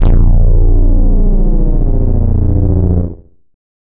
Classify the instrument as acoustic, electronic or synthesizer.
synthesizer